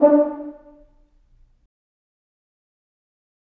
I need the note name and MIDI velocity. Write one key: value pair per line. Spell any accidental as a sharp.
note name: D4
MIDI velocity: 50